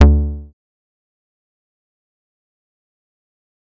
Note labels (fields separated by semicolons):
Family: bass; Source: synthesizer; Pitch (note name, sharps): D2; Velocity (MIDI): 127; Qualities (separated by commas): dark, fast decay, percussive